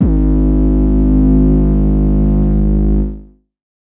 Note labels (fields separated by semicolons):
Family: synthesizer lead; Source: synthesizer; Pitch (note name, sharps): G#1; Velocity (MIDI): 25; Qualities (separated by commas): distorted, multiphonic, non-linear envelope